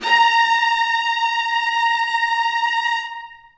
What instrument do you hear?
acoustic string instrument